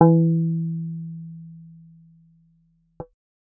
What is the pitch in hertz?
164.8 Hz